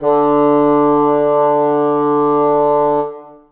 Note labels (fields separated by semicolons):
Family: reed; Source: acoustic; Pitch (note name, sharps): D3; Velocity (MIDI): 75; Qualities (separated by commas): reverb